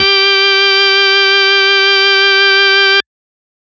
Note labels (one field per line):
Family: organ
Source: electronic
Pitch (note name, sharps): G4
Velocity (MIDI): 100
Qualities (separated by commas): distorted